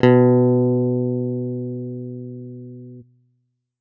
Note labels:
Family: guitar; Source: electronic; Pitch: B2; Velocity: 75

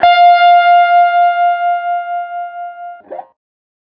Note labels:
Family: guitar; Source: electronic; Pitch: F5; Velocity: 100; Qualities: distorted

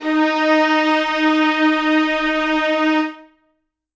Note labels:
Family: string; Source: acoustic; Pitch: D#4; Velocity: 100; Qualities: reverb

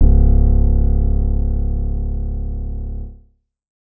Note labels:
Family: keyboard; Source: synthesizer; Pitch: C#1; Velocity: 25; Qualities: dark

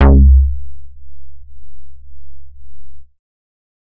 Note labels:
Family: bass; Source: synthesizer; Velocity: 100; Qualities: distorted

